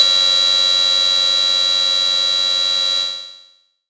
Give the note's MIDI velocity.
75